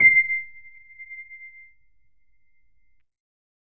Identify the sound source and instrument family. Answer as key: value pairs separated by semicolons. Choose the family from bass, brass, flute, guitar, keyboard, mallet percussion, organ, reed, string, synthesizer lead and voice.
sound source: electronic; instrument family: keyboard